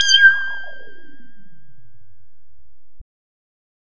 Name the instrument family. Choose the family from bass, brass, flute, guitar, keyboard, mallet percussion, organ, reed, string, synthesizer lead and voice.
bass